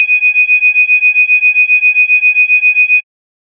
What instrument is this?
synthesizer bass